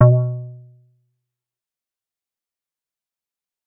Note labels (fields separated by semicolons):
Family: bass; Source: synthesizer; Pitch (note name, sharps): B2; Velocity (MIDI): 100; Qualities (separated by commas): dark, fast decay, percussive